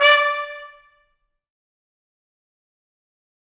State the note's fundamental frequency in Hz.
587.3 Hz